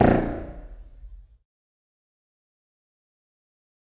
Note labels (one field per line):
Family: reed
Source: acoustic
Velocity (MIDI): 25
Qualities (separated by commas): fast decay, reverb